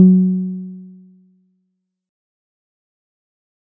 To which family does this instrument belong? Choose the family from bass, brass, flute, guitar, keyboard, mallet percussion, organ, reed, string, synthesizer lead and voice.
guitar